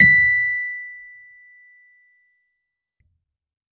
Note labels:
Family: keyboard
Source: electronic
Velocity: 100

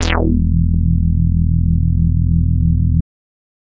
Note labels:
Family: bass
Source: synthesizer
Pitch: E1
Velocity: 50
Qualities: distorted

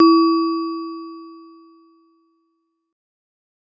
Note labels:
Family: mallet percussion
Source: acoustic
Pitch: E4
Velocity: 50

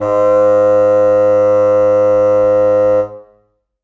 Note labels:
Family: reed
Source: acoustic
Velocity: 127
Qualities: reverb

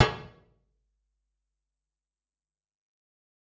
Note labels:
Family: guitar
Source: electronic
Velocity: 100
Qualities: fast decay, percussive, reverb

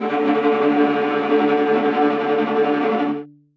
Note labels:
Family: string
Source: acoustic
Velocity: 100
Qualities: non-linear envelope, reverb

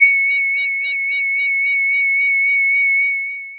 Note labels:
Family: voice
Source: synthesizer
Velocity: 50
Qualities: bright, distorted, long release

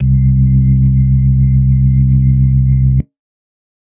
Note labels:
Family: organ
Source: electronic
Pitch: C2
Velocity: 100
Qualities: dark

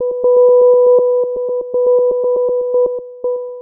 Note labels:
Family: synthesizer lead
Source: synthesizer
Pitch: B4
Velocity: 127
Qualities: dark, long release, tempo-synced

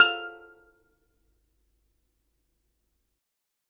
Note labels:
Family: mallet percussion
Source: acoustic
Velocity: 100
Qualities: percussive, reverb

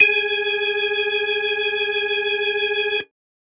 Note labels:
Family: organ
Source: electronic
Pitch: G#4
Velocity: 127

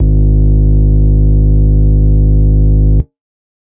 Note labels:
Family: organ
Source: electronic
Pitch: G#1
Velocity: 25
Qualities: distorted

